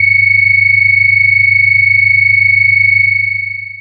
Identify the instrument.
synthesizer bass